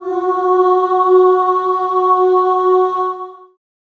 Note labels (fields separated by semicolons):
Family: voice; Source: acoustic; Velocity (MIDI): 50; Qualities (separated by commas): long release, reverb